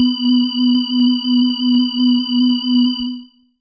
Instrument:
electronic mallet percussion instrument